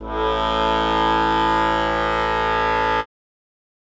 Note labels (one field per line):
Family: reed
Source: acoustic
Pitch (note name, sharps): A1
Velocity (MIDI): 75